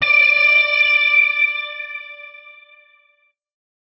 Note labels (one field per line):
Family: guitar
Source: electronic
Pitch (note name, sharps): D5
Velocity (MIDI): 127